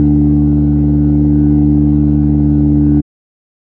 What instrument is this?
electronic organ